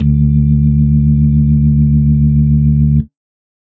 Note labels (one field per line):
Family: organ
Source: electronic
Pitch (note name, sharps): D2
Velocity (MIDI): 127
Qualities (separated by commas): dark, reverb